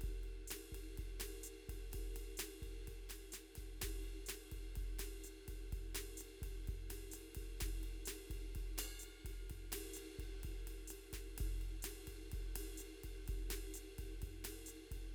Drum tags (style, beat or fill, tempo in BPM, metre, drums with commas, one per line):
bossa nova
beat
127 BPM
4/4
ride, ride bell, hi-hat pedal, snare, kick